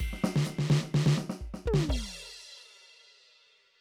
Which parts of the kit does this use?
crash, ride, hi-hat pedal, snare, mid tom and kick